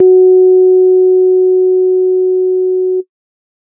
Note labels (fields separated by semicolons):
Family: organ; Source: electronic; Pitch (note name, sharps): F#4; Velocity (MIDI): 75; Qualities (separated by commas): dark